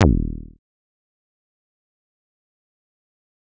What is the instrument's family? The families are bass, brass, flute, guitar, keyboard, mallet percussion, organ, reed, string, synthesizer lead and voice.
bass